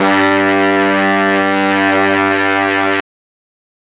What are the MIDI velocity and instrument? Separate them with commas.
127, electronic brass instrument